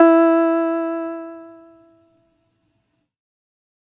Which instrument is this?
electronic keyboard